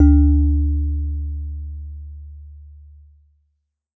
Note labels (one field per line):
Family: mallet percussion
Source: acoustic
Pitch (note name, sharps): D2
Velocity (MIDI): 75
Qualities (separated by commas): dark